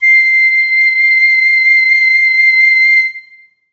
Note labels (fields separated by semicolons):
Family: flute; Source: acoustic; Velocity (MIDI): 25; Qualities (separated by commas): long release, reverb